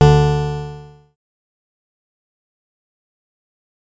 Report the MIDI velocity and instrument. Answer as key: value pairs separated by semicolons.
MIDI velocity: 127; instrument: synthesizer bass